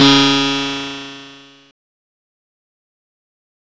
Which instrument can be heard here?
electronic guitar